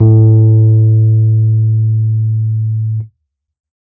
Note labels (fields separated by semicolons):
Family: keyboard; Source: electronic; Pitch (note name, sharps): A2; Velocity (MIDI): 75; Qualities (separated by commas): dark